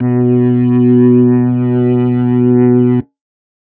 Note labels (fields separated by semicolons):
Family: organ; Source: electronic; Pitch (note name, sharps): B2; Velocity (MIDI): 25; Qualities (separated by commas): distorted